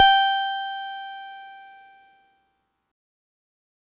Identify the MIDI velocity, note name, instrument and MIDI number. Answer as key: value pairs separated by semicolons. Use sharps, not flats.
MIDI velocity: 127; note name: G5; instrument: electronic keyboard; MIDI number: 79